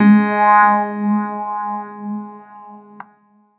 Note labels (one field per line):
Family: keyboard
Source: electronic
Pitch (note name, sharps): G#3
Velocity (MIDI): 25